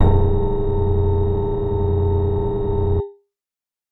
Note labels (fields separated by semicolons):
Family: keyboard; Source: electronic; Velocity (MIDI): 25; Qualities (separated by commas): distorted